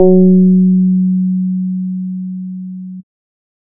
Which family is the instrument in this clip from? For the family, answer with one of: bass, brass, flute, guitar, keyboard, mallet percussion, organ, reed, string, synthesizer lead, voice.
bass